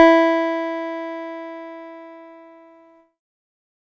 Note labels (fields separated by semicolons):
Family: keyboard; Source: electronic; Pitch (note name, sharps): E4; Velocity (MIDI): 100; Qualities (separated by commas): distorted